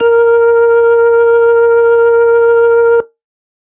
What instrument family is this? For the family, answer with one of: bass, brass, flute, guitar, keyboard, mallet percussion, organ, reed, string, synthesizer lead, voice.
organ